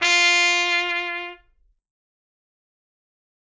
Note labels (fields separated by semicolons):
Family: brass; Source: acoustic; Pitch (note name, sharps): F4; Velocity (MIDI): 50; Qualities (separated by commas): bright, fast decay